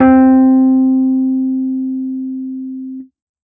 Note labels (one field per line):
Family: keyboard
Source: electronic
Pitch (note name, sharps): C4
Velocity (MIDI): 127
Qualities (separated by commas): dark